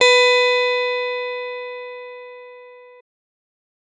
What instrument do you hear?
electronic keyboard